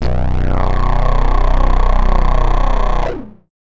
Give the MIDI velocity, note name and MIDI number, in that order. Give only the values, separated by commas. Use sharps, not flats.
50, B0, 23